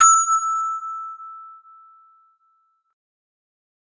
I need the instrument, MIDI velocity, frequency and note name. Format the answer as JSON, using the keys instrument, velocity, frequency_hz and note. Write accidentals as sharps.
{"instrument": "acoustic mallet percussion instrument", "velocity": 50, "frequency_hz": 1319, "note": "E6"}